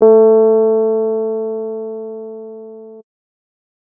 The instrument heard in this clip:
electronic keyboard